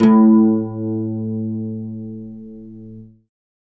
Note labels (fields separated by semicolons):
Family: guitar; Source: acoustic; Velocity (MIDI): 75; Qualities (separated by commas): reverb